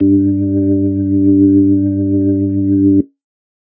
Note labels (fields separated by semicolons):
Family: organ; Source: electronic; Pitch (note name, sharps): G2; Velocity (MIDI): 25